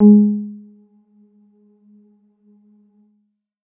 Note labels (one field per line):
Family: keyboard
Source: electronic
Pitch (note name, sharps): G#3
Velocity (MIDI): 100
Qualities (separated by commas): dark, percussive, reverb